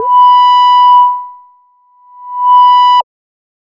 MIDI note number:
83